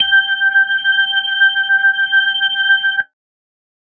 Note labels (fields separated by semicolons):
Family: organ; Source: electronic; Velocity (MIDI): 50